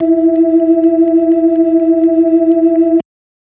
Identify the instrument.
electronic organ